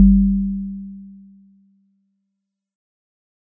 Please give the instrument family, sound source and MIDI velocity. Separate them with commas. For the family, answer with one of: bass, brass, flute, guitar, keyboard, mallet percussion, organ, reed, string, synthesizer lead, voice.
mallet percussion, acoustic, 50